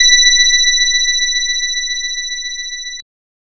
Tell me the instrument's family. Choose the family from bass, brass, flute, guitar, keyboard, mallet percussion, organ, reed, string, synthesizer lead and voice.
bass